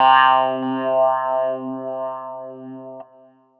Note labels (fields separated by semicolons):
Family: keyboard; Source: electronic; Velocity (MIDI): 75